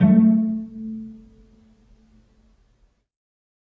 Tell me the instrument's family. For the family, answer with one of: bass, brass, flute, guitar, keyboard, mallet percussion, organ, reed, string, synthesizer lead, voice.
string